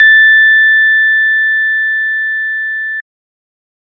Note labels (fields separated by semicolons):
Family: organ; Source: electronic; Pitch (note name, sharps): A6; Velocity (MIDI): 50